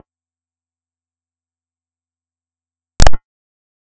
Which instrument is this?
synthesizer bass